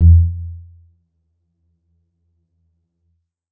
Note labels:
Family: keyboard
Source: electronic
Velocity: 25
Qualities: dark, percussive, reverb

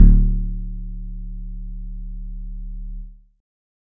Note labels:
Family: guitar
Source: synthesizer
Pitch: D1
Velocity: 75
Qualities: dark

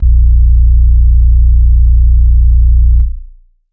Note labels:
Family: organ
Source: electronic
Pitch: A#0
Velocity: 75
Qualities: dark, long release

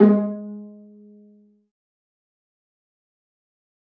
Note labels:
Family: string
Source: acoustic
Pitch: G#3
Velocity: 100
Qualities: dark, fast decay, percussive, reverb

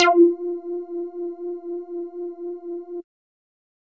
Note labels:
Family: bass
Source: synthesizer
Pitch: F4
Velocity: 100

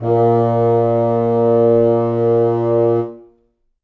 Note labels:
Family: reed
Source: acoustic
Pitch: A#2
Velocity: 25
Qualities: reverb

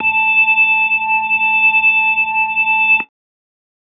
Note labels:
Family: keyboard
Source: electronic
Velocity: 100

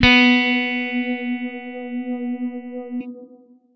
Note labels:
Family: guitar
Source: electronic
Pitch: B3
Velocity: 100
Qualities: bright, distorted

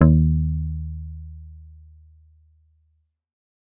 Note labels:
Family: guitar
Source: electronic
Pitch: D#2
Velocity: 25

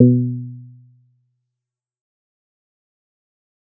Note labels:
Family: bass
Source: synthesizer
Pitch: B2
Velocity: 50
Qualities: dark, fast decay, percussive

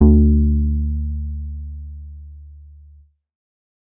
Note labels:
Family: bass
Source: synthesizer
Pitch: D2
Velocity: 75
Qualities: dark

